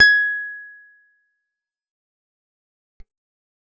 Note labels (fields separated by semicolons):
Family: guitar; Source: acoustic; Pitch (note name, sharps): G#6; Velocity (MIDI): 75; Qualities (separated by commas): fast decay, percussive